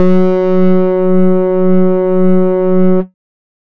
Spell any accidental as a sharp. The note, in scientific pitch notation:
F#3